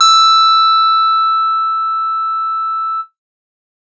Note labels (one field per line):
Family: guitar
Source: electronic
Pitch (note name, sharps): E6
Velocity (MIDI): 100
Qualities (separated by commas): bright